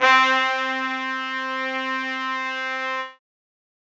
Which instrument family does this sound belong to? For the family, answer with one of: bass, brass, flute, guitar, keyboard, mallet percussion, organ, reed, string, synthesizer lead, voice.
brass